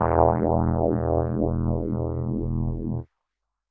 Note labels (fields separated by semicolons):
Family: keyboard; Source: electronic; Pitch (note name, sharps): E1; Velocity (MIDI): 100; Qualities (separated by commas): distorted, non-linear envelope